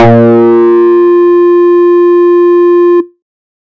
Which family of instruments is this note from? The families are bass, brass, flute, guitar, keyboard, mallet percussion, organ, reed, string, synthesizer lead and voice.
bass